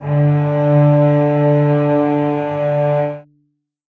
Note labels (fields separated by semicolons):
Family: string; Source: acoustic; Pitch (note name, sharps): D3; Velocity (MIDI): 25; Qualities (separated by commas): reverb